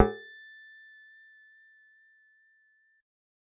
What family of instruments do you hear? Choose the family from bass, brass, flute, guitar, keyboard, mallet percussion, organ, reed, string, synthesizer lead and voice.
bass